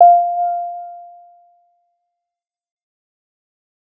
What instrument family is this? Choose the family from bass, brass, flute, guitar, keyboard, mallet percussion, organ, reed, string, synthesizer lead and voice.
bass